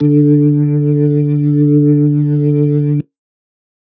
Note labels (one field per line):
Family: organ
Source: electronic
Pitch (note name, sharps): D3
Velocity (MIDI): 127